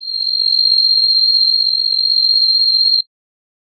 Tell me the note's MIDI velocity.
25